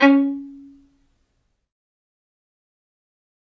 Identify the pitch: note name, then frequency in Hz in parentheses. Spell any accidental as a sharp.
C#4 (277.2 Hz)